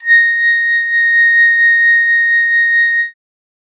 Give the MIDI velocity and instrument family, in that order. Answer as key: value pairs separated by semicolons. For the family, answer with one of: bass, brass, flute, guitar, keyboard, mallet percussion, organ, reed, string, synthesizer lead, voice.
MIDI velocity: 25; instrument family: flute